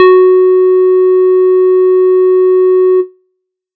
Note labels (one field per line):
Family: bass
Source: synthesizer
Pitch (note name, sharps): F#4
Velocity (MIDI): 25